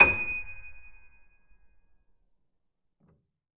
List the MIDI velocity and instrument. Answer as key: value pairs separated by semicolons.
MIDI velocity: 25; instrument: acoustic keyboard